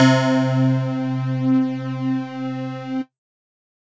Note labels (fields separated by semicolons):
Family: mallet percussion; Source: electronic; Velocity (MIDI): 25